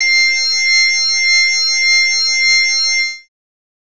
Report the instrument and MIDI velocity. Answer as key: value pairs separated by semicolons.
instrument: synthesizer bass; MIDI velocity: 75